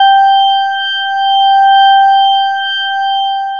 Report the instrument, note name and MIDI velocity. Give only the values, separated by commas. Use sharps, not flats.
synthesizer bass, G5, 100